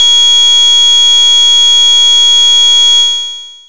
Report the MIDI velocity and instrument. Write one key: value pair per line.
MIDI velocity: 50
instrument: synthesizer bass